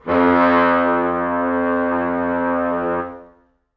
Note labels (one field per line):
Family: brass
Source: acoustic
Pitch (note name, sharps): F2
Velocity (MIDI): 25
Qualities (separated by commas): reverb